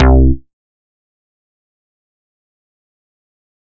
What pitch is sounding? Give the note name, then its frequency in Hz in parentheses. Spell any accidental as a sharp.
C2 (65.41 Hz)